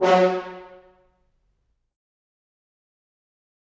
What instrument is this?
acoustic brass instrument